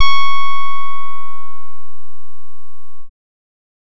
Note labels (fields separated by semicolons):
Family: bass; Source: synthesizer; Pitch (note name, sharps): C#6; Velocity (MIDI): 127; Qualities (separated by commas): distorted